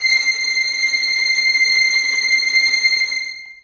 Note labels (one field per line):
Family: string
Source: acoustic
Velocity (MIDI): 127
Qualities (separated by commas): bright, long release, non-linear envelope, reverb